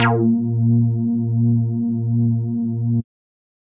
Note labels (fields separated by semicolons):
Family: bass; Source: synthesizer; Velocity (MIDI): 127